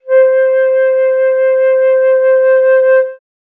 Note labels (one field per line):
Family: flute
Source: acoustic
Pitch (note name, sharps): C5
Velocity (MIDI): 50